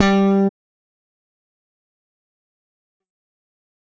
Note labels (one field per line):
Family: bass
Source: electronic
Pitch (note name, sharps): G3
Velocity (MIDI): 75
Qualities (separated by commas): bright, fast decay